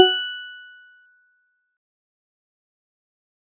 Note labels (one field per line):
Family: mallet percussion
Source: acoustic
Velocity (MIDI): 50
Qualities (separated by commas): fast decay, percussive